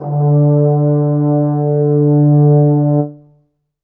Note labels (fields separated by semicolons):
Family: brass; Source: acoustic; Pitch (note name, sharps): D3; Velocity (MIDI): 50; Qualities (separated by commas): dark, reverb